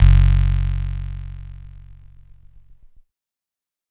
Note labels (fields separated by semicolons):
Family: keyboard; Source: electronic; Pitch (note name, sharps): F#1; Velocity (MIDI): 127; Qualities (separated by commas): bright, distorted